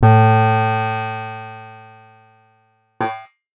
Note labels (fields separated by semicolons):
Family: guitar; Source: acoustic; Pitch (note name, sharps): A2; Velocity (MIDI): 50; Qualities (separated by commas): bright, distorted